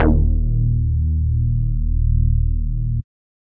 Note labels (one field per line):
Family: bass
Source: synthesizer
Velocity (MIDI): 127